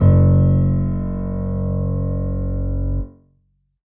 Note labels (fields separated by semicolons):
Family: keyboard; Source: electronic; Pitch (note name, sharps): F#1; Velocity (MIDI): 25; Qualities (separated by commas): dark